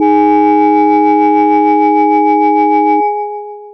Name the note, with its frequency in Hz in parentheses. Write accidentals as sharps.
G#2 (103.8 Hz)